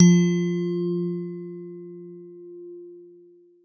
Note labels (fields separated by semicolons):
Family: mallet percussion; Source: acoustic; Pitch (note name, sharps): F3; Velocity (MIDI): 100